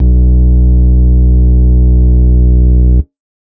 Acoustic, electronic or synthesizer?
electronic